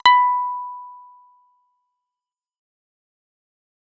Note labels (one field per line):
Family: bass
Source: synthesizer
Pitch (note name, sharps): B5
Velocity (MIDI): 25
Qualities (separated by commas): fast decay